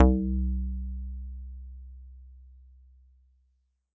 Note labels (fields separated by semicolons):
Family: mallet percussion; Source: acoustic; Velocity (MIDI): 127